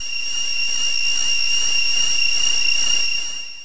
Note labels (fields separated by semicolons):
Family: voice; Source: synthesizer; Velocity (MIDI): 25; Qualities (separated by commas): distorted, long release